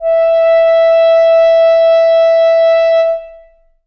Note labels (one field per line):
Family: reed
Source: acoustic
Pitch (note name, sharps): E5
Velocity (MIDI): 75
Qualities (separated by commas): long release, reverb